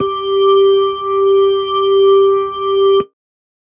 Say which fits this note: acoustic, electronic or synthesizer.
electronic